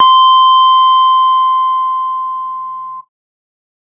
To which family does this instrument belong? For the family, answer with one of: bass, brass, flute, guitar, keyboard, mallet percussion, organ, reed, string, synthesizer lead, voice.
guitar